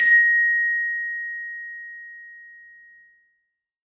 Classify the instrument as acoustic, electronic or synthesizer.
acoustic